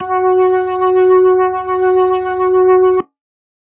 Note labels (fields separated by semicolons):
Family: organ; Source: electronic; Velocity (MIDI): 100